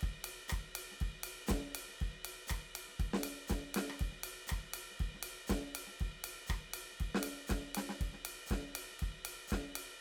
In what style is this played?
disco